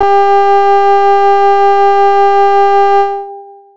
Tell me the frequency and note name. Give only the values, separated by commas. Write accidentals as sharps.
392 Hz, G4